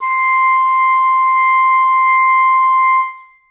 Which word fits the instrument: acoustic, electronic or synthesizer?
acoustic